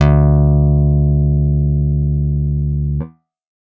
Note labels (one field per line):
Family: guitar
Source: electronic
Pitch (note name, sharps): D2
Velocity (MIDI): 75